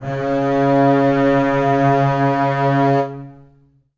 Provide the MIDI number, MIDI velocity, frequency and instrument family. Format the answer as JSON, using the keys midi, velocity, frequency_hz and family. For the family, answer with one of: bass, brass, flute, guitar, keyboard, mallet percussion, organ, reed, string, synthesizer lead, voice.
{"midi": 49, "velocity": 75, "frequency_hz": 138.6, "family": "string"}